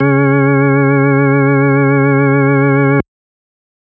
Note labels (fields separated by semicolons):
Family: organ; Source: electronic; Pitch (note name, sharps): C#3; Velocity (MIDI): 100; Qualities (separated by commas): distorted